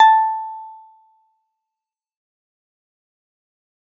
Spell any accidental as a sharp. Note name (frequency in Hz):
A5 (880 Hz)